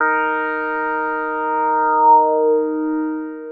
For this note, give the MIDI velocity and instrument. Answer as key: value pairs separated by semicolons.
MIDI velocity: 25; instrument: synthesizer lead